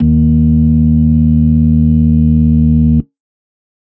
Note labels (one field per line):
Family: organ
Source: electronic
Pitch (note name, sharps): D#2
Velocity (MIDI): 75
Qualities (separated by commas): dark